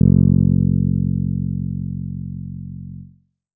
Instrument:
synthesizer bass